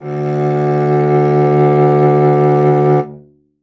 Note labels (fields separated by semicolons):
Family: string; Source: acoustic; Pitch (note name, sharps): D2; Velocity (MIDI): 50; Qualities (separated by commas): reverb